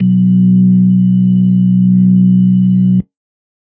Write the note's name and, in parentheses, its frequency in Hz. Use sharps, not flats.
B1 (61.74 Hz)